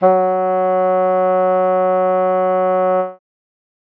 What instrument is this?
acoustic reed instrument